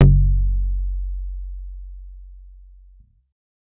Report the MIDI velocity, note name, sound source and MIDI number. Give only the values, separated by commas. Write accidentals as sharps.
127, F#1, synthesizer, 30